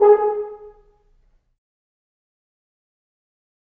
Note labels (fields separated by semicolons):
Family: brass; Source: acoustic; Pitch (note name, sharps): G#4; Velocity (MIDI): 50; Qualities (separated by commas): fast decay, percussive, reverb